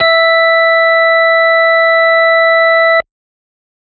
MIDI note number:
76